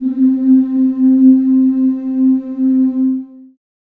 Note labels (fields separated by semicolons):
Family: voice; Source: acoustic; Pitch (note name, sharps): C4; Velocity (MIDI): 127; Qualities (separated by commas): dark, long release, reverb